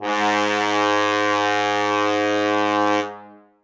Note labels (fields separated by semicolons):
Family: brass; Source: acoustic; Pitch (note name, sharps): G#2; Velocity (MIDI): 127; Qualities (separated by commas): bright, reverb